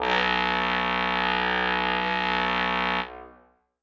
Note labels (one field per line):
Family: brass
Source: acoustic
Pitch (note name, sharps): B1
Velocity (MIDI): 100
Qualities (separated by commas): reverb